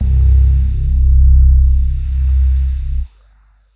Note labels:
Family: keyboard; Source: electronic; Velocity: 25; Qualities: dark

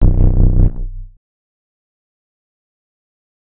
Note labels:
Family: bass; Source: synthesizer; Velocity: 127; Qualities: distorted, fast decay, multiphonic

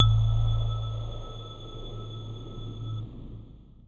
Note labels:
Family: keyboard; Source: electronic; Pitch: A0; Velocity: 25; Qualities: dark, long release

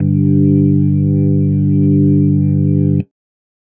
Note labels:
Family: organ; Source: electronic; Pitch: G1; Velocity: 25; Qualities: dark

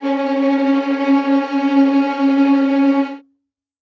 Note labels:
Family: string; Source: acoustic; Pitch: C#4; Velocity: 100; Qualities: bright, non-linear envelope, reverb

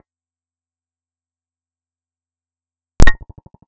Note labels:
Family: bass; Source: synthesizer; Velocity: 50; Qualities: percussive, reverb

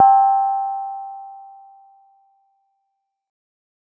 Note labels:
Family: mallet percussion; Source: acoustic; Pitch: G5; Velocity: 75; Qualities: reverb

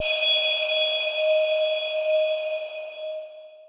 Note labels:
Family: mallet percussion; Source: electronic; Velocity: 25; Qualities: bright, long release, non-linear envelope

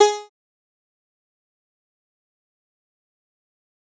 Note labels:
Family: bass; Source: synthesizer; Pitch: G#4; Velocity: 100; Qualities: bright, distorted, fast decay, percussive

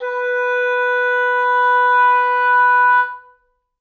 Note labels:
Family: reed; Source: acoustic; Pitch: B4; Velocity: 75; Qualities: reverb

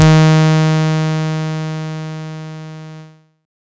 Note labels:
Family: bass; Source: synthesizer; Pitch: D#3; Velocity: 25; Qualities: bright, distorted

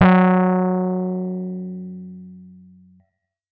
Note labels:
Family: keyboard; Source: electronic; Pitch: F#3; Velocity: 127; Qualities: distorted

